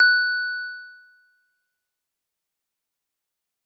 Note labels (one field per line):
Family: mallet percussion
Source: acoustic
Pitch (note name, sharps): F#6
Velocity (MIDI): 100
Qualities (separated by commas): bright, fast decay